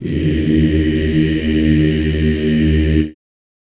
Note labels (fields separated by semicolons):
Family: voice; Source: acoustic; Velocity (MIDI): 127; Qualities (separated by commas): reverb